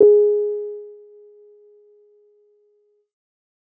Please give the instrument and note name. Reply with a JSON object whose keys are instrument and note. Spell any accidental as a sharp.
{"instrument": "electronic keyboard", "note": "G#4"}